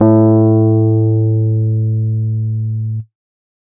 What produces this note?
electronic keyboard